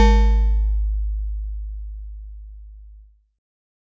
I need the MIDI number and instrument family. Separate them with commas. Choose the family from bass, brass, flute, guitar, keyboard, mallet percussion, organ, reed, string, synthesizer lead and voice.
32, mallet percussion